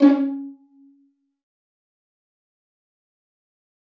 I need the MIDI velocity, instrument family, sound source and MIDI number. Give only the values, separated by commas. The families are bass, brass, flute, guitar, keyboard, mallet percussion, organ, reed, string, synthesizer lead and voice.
75, string, acoustic, 61